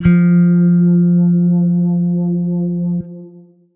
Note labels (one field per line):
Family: guitar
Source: electronic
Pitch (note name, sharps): F3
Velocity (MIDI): 50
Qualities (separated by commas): distorted, long release